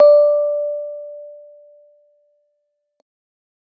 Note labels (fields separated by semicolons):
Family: keyboard; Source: electronic; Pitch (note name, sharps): D5; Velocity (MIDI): 50